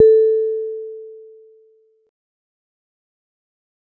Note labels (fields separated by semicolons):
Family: mallet percussion; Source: acoustic; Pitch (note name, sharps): A4; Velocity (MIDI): 25; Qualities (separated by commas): dark, fast decay